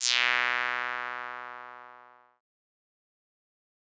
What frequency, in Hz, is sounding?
123.5 Hz